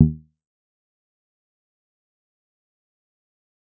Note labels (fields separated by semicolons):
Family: guitar; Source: electronic; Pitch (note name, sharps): D#2; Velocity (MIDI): 25; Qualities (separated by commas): fast decay, percussive